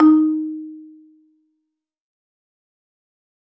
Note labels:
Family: mallet percussion; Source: acoustic; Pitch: D#4; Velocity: 100; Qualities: dark, fast decay, reverb

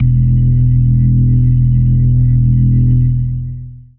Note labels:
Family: organ; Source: electronic; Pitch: E1; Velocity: 50; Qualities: dark, distorted, long release

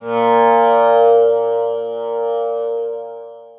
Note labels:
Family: guitar; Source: acoustic; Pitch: A#2; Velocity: 100; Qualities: bright, long release, reverb

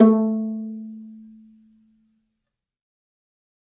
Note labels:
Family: string; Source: acoustic; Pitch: A3; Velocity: 50; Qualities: dark, fast decay, reverb

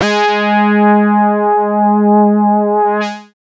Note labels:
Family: bass; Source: synthesizer; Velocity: 50; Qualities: distorted, multiphonic

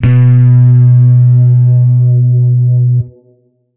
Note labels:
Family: guitar; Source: electronic; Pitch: B2; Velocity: 100; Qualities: bright, distorted

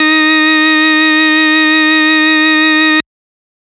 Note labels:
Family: organ; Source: electronic; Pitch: D#4; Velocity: 75; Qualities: bright, distorted

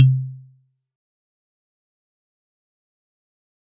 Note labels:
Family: mallet percussion; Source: acoustic; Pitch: C3; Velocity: 50; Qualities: fast decay, percussive

